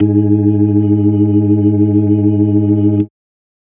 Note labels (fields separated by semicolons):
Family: organ; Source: electronic; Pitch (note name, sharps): G#2; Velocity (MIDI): 75